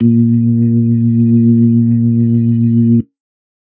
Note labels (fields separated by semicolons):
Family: organ; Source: electronic; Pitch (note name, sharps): A#2; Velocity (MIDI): 100